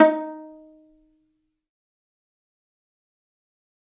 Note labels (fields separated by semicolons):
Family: string; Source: acoustic; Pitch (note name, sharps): D#4; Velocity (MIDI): 127; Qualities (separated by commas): fast decay, percussive, reverb